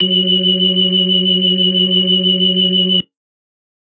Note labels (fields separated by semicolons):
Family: organ; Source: electronic; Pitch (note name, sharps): F#3; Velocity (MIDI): 127